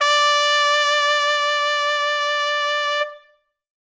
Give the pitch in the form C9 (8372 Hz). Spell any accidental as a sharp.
D5 (587.3 Hz)